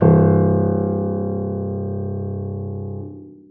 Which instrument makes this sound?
acoustic keyboard